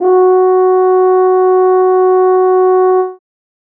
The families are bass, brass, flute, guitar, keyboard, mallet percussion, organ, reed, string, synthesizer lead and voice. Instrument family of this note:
brass